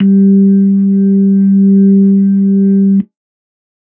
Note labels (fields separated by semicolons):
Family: organ; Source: electronic; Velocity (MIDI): 50